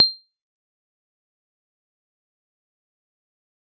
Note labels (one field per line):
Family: mallet percussion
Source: electronic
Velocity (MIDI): 50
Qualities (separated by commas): bright, fast decay, percussive